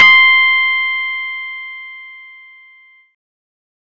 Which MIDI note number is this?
84